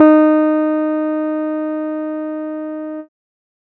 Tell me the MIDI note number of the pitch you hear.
63